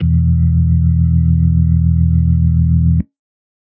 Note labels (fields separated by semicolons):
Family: organ; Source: electronic; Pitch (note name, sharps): E1; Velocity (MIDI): 75; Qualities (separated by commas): dark